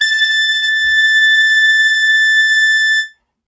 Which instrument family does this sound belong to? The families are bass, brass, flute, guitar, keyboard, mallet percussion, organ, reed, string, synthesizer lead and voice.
reed